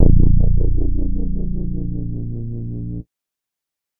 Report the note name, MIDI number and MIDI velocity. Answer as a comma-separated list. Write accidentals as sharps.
A#0, 22, 50